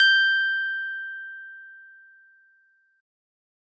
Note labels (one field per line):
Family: keyboard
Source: acoustic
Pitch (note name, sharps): G6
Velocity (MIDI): 127